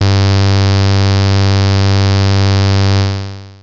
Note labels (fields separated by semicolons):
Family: bass; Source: synthesizer; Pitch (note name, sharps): G2; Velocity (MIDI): 127; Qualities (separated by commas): bright, distorted, long release